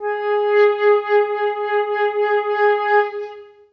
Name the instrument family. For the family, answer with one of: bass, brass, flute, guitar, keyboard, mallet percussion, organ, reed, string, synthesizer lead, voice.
flute